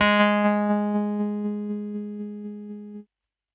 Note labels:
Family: keyboard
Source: electronic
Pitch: G#3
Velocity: 127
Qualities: distorted, tempo-synced

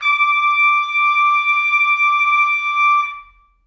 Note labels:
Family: brass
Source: acoustic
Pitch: D6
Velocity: 50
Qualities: reverb

